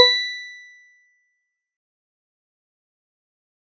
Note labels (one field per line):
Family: mallet percussion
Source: acoustic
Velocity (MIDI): 127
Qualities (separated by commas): fast decay, percussive